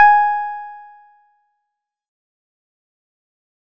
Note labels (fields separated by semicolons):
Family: guitar; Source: synthesizer; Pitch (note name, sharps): G#5; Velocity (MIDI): 75; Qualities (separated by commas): fast decay